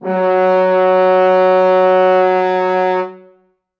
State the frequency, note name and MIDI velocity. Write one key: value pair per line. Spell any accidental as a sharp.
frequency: 185 Hz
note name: F#3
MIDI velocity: 127